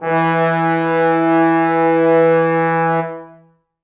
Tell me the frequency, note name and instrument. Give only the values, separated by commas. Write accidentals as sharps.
164.8 Hz, E3, acoustic brass instrument